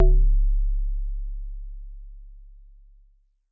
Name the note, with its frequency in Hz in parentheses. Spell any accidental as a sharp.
C#1 (34.65 Hz)